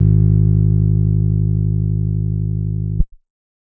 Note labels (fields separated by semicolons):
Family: keyboard; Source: electronic; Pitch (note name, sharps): G#1; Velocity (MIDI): 50; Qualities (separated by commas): dark